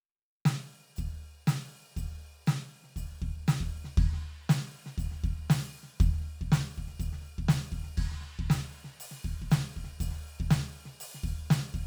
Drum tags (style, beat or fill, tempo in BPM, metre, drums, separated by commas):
rock, beat, 120 BPM, 4/4, crash, percussion, snare, kick